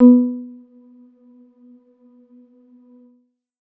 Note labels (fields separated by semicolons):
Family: keyboard; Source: electronic; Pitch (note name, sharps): B3; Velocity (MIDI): 127; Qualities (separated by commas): dark, percussive, reverb